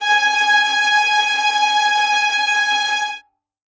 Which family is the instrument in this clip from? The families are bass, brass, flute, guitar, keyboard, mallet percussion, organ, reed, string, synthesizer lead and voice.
string